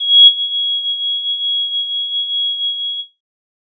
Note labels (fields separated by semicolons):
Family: flute; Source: synthesizer; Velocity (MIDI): 25; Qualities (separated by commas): bright, distorted